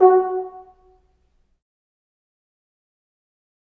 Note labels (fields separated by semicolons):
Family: brass; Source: acoustic; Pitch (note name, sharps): F#4; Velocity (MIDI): 50; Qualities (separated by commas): fast decay, percussive, reverb